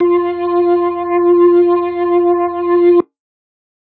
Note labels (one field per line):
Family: organ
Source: electronic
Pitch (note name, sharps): F4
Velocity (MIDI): 75